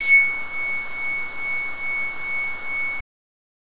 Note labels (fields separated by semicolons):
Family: bass; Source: synthesizer; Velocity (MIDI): 127; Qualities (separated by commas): distorted